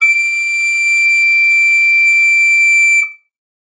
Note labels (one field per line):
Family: flute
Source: acoustic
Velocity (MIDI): 100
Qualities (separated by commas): bright